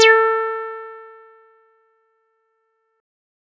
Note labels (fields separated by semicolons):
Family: bass; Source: synthesizer; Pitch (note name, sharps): A4; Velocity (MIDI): 127; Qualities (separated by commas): distorted